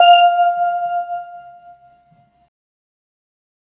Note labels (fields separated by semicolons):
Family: organ; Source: electronic; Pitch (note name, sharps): F5; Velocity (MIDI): 127; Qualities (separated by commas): fast decay